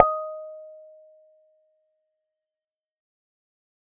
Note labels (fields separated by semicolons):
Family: bass; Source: synthesizer; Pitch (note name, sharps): D#5; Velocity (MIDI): 127; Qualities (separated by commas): fast decay, percussive